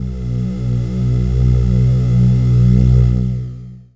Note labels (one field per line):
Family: voice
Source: synthesizer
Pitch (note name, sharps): B1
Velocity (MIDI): 75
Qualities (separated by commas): distorted, long release